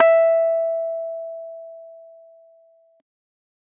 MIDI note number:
76